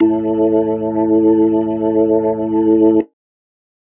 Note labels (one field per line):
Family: organ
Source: electronic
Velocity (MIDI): 75